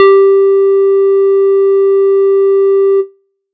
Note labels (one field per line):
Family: bass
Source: synthesizer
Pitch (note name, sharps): G4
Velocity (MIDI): 50